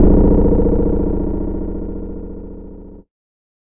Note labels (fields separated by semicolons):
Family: guitar; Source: electronic; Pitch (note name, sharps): A#-1; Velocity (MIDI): 100; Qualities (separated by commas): bright, distorted